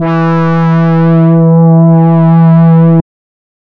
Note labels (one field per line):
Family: reed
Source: synthesizer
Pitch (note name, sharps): E3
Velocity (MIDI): 50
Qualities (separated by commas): distorted, non-linear envelope